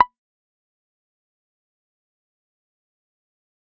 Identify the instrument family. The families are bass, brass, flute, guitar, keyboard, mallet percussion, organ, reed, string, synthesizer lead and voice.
guitar